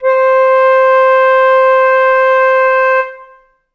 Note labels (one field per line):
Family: flute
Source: acoustic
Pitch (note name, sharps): C5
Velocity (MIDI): 100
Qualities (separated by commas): reverb